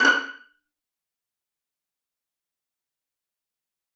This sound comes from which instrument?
acoustic string instrument